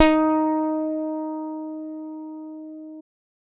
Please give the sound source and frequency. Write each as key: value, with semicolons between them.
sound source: electronic; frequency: 311.1 Hz